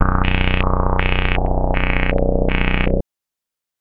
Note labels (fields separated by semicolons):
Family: bass; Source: synthesizer; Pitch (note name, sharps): B-1; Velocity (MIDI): 50; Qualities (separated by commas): tempo-synced